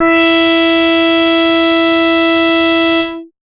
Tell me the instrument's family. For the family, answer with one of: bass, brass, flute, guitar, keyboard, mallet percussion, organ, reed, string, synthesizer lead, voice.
bass